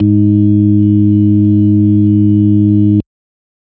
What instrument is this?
electronic organ